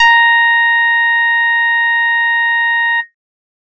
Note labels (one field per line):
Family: bass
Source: synthesizer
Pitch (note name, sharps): A#5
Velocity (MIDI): 25